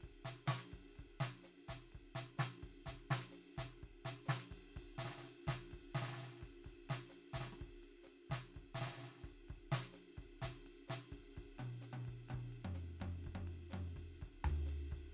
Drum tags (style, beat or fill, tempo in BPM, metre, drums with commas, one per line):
bossa nova
beat
127 BPM
4/4
ride, hi-hat pedal, snare, cross-stick, high tom, mid tom, floor tom, kick